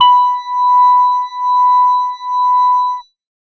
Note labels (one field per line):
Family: organ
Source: electronic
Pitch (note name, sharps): B5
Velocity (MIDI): 100